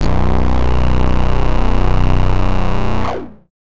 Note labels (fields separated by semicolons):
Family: bass; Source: synthesizer; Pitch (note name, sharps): B0; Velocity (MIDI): 75; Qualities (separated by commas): distorted